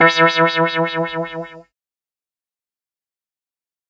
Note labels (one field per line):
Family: keyboard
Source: synthesizer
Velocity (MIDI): 75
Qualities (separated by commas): distorted, fast decay